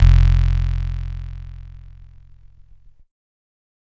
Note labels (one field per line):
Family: keyboard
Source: electronic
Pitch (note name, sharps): F1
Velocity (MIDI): 127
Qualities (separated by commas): bright, distorted